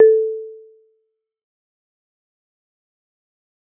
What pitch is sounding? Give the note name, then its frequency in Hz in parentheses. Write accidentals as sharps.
A4 (440 Hz)